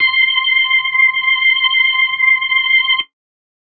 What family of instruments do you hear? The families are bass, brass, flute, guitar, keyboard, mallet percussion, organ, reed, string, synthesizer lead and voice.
organ